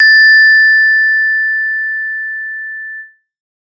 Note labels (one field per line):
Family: mallet percussion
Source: acoustic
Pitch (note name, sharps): A6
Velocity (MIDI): 127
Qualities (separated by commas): bright